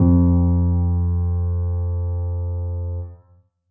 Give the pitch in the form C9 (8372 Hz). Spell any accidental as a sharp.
F2 (87.31 Hz)